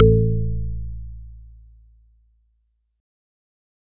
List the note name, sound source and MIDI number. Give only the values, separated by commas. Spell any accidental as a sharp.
A1, electronic, 33